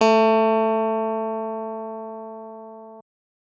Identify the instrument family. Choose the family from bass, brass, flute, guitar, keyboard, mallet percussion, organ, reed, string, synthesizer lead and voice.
keyboard